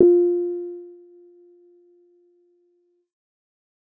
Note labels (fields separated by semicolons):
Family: keyboard; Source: electronic; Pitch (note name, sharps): F4; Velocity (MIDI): 75; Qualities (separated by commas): dark